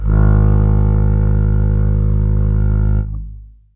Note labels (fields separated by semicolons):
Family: reed; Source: acoustic; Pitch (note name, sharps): G#1; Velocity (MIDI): 50; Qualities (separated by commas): long release, reverb